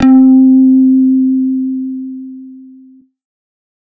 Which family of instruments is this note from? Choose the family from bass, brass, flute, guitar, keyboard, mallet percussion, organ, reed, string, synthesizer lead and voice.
bass